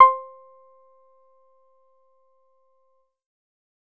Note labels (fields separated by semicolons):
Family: bass; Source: synthesizer; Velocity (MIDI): 50; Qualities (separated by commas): percussive